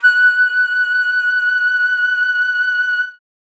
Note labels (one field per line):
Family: flute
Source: acoustic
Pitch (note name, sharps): F#6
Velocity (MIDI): 127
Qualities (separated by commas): bright